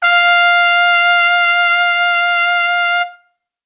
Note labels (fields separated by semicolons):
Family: brass; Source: acoustic; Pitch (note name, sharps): F5; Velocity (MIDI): 50